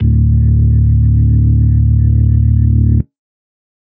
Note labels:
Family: organ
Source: electronic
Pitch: D1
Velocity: 75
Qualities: distorted

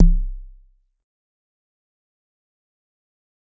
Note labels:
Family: mallet percussion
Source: acoustic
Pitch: C1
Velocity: 127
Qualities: dark, fast decay, percussive

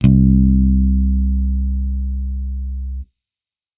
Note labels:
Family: bass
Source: electronic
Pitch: C2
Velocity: 75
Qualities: distorted

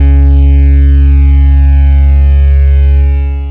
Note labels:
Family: bass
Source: synthesizer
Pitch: C#2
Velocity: 100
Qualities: long release

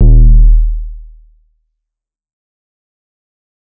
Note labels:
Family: bass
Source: synthesizer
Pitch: D#1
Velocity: 127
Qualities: dark, fast decay

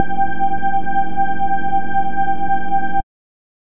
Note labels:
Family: bass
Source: synthesizer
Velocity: 100

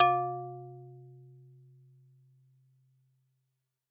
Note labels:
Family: mallet percussion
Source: acoustic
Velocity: 100

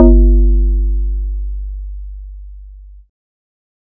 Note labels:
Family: bass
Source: synthesizer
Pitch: G1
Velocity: 75

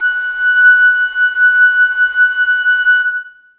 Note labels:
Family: flute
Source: acoustic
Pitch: F#6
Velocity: 127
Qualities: reverb

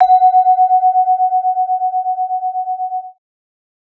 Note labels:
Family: mallet percussion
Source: acoustic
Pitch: F#5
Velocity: 75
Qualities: multiphonic

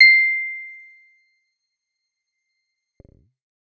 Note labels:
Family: bass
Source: synthesizer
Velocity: 75

